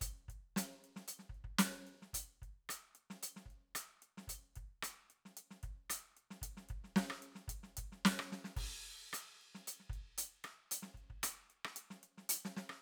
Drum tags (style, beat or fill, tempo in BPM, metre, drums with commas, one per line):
funk
beat
112 BPM
4/4
crash, closed hi-hat, snare, cross-stick, kick